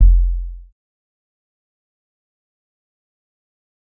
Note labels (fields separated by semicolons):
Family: bass; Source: synthesizer; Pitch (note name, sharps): F1; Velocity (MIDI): 50; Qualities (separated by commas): dark, fast decay, percussive